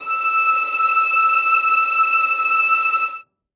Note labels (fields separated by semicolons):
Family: string; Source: acoustic; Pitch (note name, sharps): E6; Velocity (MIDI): 100; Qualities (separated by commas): reverb